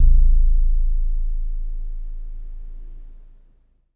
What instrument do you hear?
electronic guitar